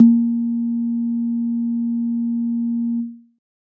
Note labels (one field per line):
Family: keyboard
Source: electronic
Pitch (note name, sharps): A#3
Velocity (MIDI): 127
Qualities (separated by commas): dark